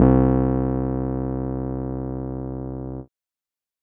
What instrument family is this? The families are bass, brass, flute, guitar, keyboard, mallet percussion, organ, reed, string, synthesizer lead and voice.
keyboard